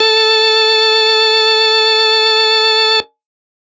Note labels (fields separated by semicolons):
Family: organ; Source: electronic; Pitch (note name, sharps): A4; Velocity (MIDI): 100